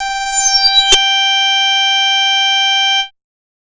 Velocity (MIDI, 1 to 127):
127